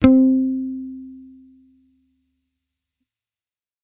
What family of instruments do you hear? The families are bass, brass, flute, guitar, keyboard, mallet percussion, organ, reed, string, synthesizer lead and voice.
bass